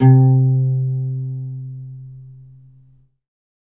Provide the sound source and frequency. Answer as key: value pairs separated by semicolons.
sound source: acoustic; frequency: 130.8 Hz